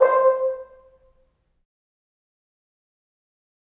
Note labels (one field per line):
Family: brass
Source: acoustic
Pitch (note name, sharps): C5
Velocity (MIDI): 25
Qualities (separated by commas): fast decay, reverb